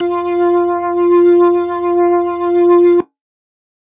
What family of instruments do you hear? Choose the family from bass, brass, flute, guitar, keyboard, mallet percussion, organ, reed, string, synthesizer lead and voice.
organ